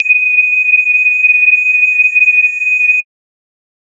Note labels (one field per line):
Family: mallet percussion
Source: electronic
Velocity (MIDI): 25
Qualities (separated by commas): multiphonic, non-linear envelope